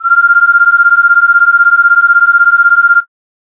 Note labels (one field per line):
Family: flute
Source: synthesizer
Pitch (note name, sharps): F6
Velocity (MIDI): 50